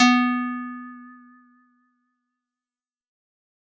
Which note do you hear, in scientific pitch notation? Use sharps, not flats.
B3